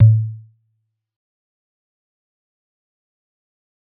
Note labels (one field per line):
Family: mallet percussion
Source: acoustic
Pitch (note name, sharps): A2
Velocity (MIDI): 100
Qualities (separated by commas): dark, fast decay, percussive